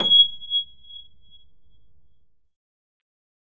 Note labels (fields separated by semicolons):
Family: keyboard; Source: electronic; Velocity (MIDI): 50; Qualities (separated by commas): bright, fast decay, reverb